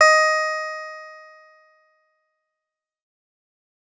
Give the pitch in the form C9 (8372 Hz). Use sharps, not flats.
D#5 (622.3 Hz)